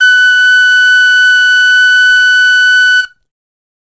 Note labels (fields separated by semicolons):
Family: flute; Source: acoustic; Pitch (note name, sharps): F#6; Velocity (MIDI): 50; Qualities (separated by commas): bright